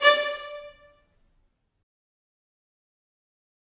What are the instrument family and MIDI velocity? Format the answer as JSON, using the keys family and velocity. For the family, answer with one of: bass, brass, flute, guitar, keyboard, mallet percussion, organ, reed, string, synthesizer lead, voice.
{"family": "string", "velocity": 50}